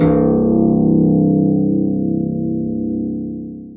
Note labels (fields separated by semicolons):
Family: string; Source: acoustic; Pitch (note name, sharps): C1; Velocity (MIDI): 50; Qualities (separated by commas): long release, reverb